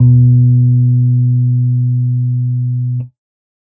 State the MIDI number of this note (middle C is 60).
47